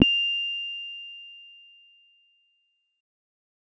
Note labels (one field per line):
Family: keyboard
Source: electronic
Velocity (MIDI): 25